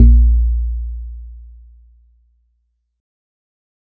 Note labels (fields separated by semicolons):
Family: guitar; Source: synthesizer; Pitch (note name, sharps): A#1; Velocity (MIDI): 25; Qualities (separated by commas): dark